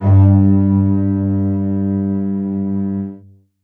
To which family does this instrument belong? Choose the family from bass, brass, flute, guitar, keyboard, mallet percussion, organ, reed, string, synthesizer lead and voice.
string